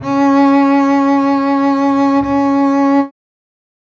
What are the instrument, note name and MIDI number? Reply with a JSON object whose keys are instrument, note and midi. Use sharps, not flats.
{"instrument": "acoustic string instrument", "note": "C#4", "midi": 61}